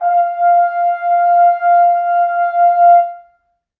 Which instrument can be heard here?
acoustic brass instrument